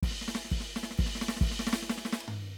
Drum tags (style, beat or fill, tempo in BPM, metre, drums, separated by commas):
rock, fill, 93 BPM, 4/4, crash, hi-hat pedal, snare, floor tom, kick